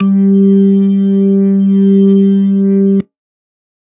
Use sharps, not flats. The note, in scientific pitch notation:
G3